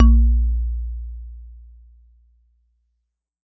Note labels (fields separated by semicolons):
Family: mallet percussion; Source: acoustic; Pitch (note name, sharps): A#1; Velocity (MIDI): 100; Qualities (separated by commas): dark